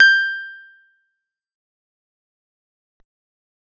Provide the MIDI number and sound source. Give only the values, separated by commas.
91, acoustic